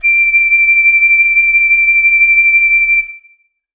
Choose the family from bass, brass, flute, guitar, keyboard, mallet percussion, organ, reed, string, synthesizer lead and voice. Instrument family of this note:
flute